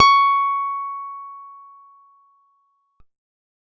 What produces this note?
acoustic guitar